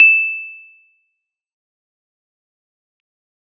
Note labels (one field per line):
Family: keyboard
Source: electronic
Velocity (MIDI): 100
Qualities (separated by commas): bright, fast decay, percussive